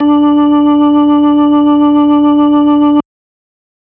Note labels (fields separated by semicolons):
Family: organ; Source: electronic; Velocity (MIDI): 50